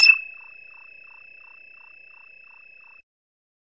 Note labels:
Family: bass; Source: synthesizer; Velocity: 100; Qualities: bright, percussive

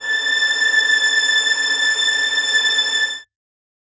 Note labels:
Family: string; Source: acoustic; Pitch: A6; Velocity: 75; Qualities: reverb

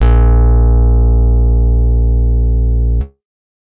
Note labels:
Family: guitar; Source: acoustic; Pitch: A#1; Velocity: 25

